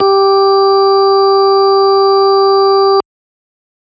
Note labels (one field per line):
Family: organ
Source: electronic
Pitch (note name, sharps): G4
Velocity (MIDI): 127